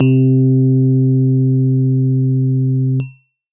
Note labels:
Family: keyboard; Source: electronic; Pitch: C3; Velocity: 75

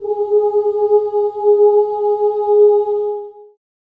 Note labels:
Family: voice; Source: acoustic; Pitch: G#4; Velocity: 100; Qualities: long release, reverb

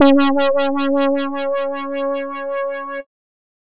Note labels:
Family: bass; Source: synthesizer; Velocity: 100; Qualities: distorted

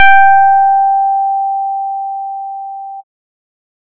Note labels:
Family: bass; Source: synthesizer; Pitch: G5; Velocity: 25

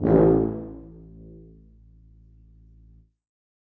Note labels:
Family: brass; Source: acoustic; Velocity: 127; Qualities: reverb

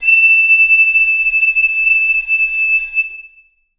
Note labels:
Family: reed; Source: acoustic; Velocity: 25; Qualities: bright, reverb

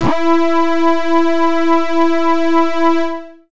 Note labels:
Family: bass; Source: synthesizer; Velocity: 75; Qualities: distorted

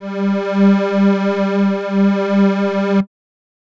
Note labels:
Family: reed; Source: acoustic; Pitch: G3; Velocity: 75

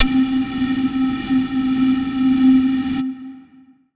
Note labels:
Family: flute; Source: acoustic; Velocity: 100; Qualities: distorted, long release

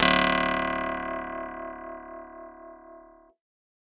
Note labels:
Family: guitar; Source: acoustic; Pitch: D1; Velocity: 100; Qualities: bright

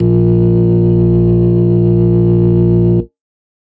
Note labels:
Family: organ; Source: electronic; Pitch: A#1; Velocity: 75; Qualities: distorted

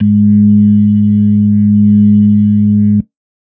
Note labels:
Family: organ; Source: electronic; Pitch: G#2; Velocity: 25; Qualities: dark

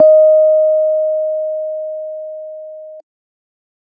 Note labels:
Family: keyboard; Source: electronic; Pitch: D#5; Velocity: 25; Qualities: dark

